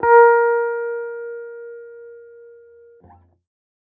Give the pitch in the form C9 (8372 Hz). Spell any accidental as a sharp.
A#4 (466.2 Hz)